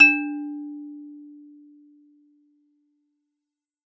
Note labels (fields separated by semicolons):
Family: mallet percussion; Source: acoustic; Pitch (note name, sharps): D4; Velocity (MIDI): 100